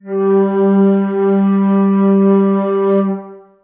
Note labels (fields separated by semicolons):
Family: flute; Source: acoustic; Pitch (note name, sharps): G3; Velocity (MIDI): 100; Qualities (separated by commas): dark, long release, reverb